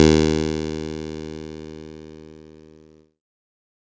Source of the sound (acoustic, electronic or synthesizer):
electronic